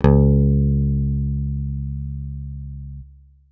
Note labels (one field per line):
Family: guitar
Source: electronic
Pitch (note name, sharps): C#2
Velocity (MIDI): 75